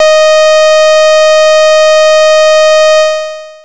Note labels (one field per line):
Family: bass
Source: synthesizer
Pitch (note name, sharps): D#5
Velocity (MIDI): 25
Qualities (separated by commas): bright, distorted, long release